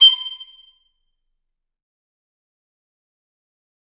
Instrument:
acoustic reed instrument